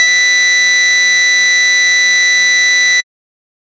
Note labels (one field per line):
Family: bass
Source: synthesizer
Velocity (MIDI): 127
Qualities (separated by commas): bright, distorted